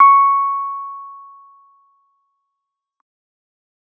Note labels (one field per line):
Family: keyboard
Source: electronic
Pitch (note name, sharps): C#6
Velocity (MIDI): 75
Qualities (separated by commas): fast decay